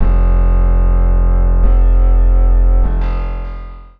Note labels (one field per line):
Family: guitar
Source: acoustic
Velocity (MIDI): 100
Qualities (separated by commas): reverb